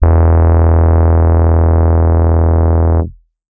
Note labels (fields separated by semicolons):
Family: keyboard; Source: electronic; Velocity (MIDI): 100